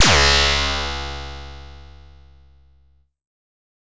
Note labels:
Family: bass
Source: synthesizer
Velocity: 127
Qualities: bright, distorted

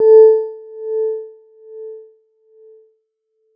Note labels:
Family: mallet percussion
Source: electronic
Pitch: A4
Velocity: 75

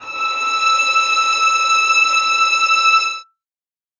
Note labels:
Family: string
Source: acoustic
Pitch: E6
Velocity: 25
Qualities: reverb

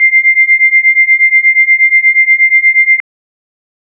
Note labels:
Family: organ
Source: electronic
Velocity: 127

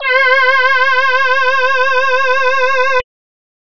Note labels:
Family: voice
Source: synthesizer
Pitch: C5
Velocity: 75

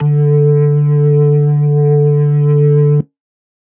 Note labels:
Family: organ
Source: electronic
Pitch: D3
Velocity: 25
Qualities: distorted

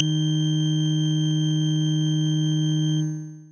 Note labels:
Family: bass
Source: synthesizer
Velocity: 100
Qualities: bright, long release, multiphonic

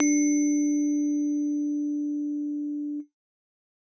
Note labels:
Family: keyboard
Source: acoustic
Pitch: D4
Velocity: 50

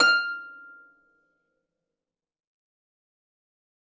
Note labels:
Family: string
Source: acoustic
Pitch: F6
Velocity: 25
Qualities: fast decay, percussive, reverb

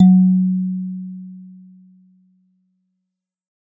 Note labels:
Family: mallet percussion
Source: acoustic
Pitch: F#3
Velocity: 25

